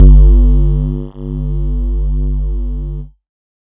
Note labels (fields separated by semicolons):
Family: synthesizer lead; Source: synthesizer; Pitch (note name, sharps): G1; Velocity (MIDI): 127; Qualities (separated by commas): distorted